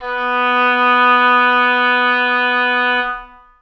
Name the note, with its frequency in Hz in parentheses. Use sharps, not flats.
B3 (246.9 Hz)